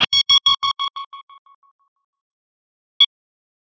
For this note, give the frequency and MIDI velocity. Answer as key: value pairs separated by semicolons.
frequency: 1109 Hz; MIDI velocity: 50